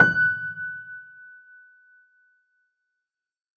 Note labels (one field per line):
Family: keyboard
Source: acoustic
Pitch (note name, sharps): F#6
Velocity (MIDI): 75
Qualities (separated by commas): reverb